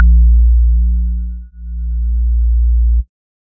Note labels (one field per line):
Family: organ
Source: electronic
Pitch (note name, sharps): A#1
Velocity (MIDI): 100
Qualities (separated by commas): dark